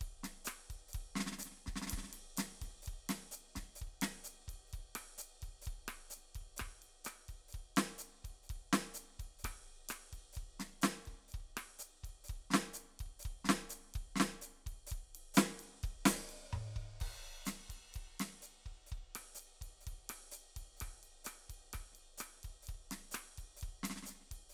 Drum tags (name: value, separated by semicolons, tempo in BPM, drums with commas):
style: bossa nova; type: beat; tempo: 127 BPM; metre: 4/4; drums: crash, ride, hi-hat pedal, snare, cross-stick, mid tom, kick